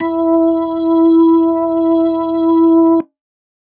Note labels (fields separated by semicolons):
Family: organ; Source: electronic; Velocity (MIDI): 25; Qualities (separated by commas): dark